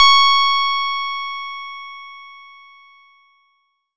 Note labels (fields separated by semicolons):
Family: bass; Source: synthesizer; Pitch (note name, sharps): C#6; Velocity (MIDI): 50; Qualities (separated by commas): bright, distorted